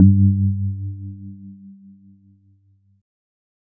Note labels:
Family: keyboard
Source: electronic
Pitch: G2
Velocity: 50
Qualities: dark

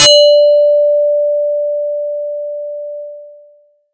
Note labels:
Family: mallet percussion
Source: electronic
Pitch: D5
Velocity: 75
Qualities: long release, multiphonic

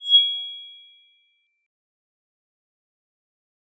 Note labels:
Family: mallet percussion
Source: electronic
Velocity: 50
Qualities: bright, fast decay

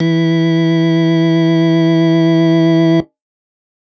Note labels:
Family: organ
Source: electronic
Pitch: E3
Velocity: 25

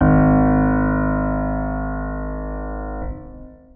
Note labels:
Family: organ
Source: electronic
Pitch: G#1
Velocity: 50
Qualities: long release, reverb

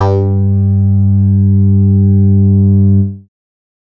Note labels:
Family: bass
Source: synthesizer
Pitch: G2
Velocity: 75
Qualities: distorted

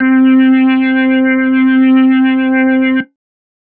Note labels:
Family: organ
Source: electronic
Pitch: C4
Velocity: 75

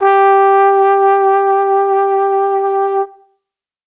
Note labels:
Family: brass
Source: acoustic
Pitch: G4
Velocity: 25

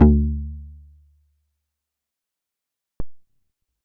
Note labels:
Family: bass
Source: synthesizer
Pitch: D2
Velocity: 100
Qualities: fast decay

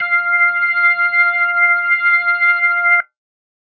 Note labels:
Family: organ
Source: electronic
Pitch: F5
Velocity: 75

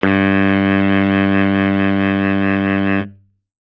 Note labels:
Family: reed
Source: acoustic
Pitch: G2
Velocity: 75

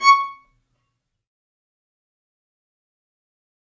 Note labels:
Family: string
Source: acoustic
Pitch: C#6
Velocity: 50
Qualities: fast decay, percussive, reverb

